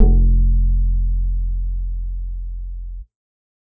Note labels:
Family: bass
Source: synthesizer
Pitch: F1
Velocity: 100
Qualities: dark, reverb

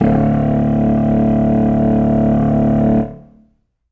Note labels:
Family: reed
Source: acoustic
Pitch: D1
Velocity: 50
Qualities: reverb

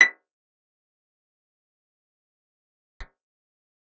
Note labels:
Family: guitar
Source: acoustic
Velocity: 75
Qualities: fast decay, percussive, reverb

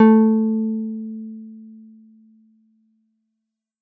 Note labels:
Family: keyboard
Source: electronic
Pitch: A3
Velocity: 50

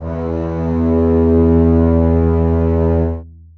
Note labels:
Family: string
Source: acoustic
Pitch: E2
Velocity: 50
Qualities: long release, reverb

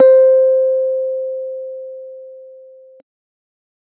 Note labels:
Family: keyboard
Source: electronic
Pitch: C5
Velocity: 25

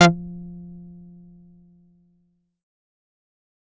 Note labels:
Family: bass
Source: synthesizer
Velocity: 75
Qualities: distorted, fast decay, percussive

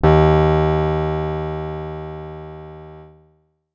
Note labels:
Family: guitar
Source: acoustic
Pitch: D#2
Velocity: 50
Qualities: bright, distorted

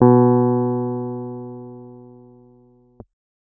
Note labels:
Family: keyboard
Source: electronic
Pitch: B2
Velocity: 75

